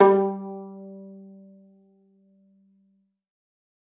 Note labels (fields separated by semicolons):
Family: string; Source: acoustic; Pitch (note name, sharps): G3; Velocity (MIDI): 100; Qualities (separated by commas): reverb